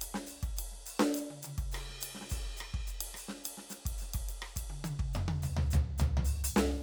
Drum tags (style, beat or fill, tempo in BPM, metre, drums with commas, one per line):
Afro-Cuban
beat
105 BPM
4/4
ride, closed hi-hat, hi-hat pedal, snare, cross-stick, high tom, mid tom, floor tom, kick